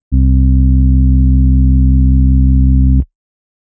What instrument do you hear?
electronic organ